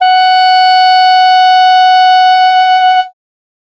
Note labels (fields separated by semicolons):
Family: reed; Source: acoustic; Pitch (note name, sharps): F#5; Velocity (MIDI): 100